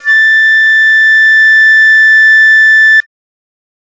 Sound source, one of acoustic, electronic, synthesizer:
acoustic